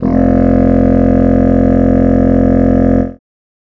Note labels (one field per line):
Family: reed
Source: acoustic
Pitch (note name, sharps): F1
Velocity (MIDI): 127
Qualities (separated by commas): bright